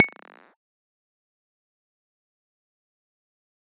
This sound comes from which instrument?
electronic guitar